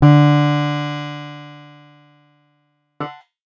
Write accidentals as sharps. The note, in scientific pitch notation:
D3